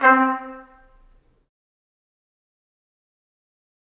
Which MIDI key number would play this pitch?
60